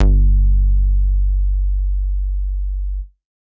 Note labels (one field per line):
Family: bass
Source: synthesizer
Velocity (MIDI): 25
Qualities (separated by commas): dark